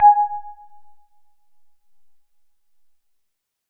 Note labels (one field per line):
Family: synthesizer lead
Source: synthesizer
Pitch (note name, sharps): G#5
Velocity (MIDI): 25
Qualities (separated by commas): percussive